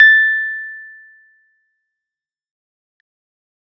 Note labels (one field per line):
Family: keyboard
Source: electronic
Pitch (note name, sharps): A6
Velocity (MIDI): 50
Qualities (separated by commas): fast decay